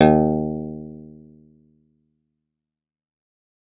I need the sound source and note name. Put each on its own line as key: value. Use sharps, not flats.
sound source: acoustic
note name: D#2